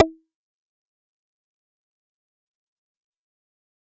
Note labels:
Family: bass; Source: synthesizer; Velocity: 127; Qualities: distorted, fast decay, percussive

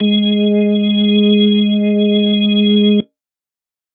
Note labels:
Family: organ; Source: electronic; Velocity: 127; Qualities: dark

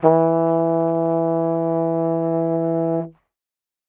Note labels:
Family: brass; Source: acoustic; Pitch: E3; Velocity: 25

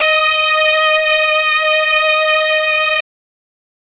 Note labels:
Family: brass; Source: electronic; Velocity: 127

